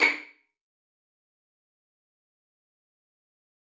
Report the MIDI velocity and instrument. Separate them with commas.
127, acoustic string instrument